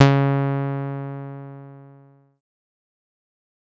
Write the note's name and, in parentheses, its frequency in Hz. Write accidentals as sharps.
C#3 (138.6 Hz)